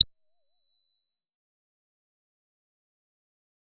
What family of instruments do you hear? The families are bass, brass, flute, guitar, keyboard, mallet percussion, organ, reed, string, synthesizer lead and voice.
bass